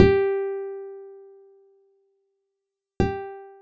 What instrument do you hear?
acoustic guitar